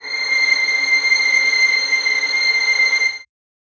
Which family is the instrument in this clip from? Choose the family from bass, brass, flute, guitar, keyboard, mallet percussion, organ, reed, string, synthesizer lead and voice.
string